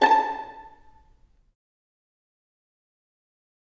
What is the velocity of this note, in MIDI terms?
25